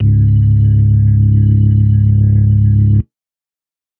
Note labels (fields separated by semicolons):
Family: organ; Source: electronic; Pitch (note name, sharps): C#1; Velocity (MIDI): 100; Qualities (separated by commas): distorted